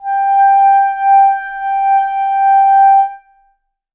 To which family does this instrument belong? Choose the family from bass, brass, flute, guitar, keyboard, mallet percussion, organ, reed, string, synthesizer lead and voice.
reed